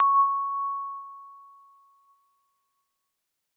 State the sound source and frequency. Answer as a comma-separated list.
electronic, 1109 Hz